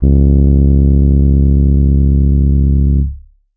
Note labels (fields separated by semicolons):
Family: keyboard; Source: electronic; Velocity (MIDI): 100; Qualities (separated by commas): distorted